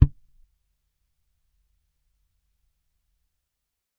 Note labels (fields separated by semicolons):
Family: bass; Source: electronic; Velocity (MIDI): 25; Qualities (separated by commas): percussive